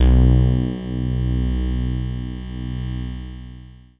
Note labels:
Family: guitar; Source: synthesizer; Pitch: B1; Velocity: 127; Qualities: long release

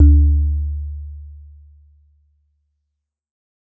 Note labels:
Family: mallet percussion; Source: acoustic; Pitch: D2; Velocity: 127; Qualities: dark

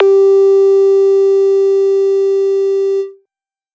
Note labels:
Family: bass; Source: synthesizer; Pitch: G4; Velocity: 50; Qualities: distorted

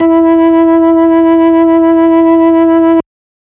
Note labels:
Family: organ; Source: electronic; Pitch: E4; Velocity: 127; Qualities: distorted

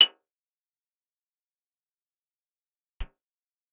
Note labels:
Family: guitar; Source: acoustic; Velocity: 75; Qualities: bright, fast decay, percussive, reverb

